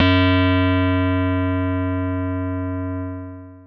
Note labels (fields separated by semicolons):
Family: keyboard; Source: electronic; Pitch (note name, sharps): F#2; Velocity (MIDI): 127; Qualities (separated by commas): distorted, long release